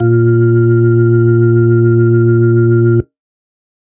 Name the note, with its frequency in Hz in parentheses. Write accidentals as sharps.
A#2 (116.5 Hz)